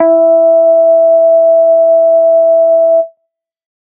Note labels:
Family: bass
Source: synthesizer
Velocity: 25

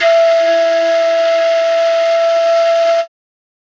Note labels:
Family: flute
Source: acoustic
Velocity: 100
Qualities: bright

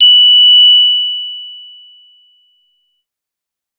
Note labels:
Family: bass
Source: synthesizer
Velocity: 25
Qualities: distorted

